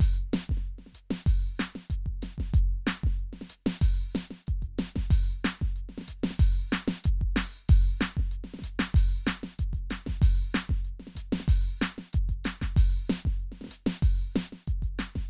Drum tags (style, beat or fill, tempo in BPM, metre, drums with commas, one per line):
Afrobeat
beat
94 BPM
4/4
closed hi-hat, open hi-hat, hi-hat pedal, snare, kick